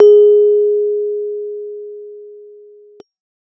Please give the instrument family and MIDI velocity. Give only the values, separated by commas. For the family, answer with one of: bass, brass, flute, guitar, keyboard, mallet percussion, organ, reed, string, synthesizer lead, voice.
keyboard, 50